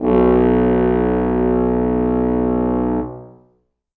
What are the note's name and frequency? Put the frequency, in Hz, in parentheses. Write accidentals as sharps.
B1 (61.74 Hz)